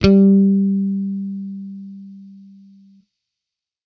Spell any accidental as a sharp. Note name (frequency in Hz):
G3 (196 Hz)